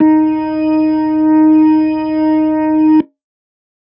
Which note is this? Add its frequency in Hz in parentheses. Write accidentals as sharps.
D#4 (311.1 Hz)